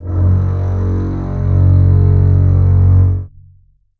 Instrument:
acoustic string instrument